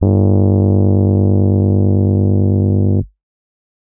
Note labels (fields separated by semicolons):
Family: keyboard; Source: electronic; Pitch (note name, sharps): G1; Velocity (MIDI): 100